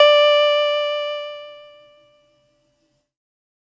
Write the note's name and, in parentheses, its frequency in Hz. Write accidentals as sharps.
D5 (587.3 Hz)